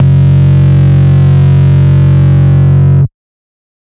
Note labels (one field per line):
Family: bass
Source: synthesizer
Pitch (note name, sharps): F#1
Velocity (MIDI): 100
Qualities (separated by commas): bright, distorted, multiphonic